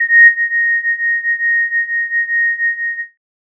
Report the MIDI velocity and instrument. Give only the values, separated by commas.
75, synthesizer flute